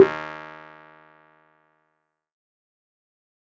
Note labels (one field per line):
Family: keyboard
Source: electronic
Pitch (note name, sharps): D#2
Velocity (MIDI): 100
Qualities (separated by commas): fast decay, percussive